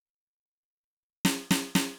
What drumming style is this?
gospel